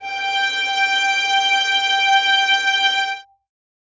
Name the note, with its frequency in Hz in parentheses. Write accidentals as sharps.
G5 (784 Hz)